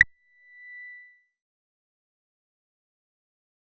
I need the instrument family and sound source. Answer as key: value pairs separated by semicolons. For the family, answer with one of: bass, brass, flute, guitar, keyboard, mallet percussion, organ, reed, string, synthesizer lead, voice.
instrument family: bass; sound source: synthesizer